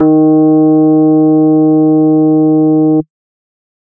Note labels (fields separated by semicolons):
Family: organ; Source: electronic; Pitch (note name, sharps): D#3; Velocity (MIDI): 100